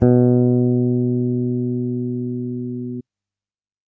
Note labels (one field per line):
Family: bass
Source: electronic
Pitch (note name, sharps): B2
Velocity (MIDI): 50